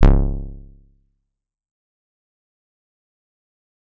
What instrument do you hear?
electronic guitar